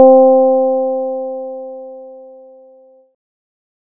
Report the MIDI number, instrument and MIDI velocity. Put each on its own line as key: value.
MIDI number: 60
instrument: synthesizer bass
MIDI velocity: 50